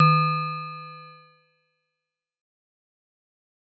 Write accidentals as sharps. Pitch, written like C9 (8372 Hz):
D#3 (155.6 Hz)